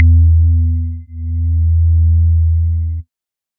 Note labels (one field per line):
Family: organ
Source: electronic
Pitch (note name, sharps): E2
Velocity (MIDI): 100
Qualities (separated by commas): dark